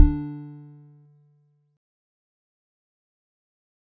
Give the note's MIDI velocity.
25